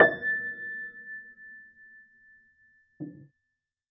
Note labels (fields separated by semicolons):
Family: keyboard; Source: acoustic; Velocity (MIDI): 25; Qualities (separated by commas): reverb